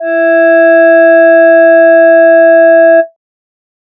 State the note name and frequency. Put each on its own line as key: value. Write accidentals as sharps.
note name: E4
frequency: 329.6 Hz